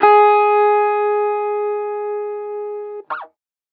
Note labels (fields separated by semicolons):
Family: guitar; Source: electronic; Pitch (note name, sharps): G#4; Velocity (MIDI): 25; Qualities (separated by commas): distorted